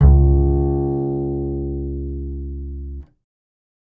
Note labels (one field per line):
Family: bass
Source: electronic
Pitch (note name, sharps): C#2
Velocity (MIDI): 100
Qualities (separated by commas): reverb